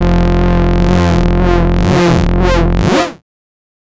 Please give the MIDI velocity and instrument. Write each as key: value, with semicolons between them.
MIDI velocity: 100; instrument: synthesizer bass